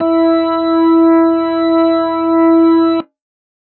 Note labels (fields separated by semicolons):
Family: organ; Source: electronic; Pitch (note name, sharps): E4; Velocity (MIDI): 25